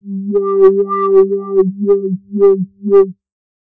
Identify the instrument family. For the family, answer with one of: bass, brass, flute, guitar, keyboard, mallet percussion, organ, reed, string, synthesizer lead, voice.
bass